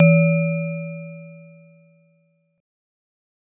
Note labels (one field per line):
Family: mallet percussion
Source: acoustic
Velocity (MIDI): 127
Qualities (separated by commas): dark, fast decay